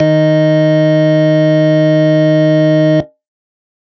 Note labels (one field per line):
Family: organ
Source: electronic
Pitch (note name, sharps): D#3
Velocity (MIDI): 127